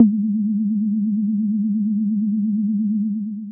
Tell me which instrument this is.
synthesizer bass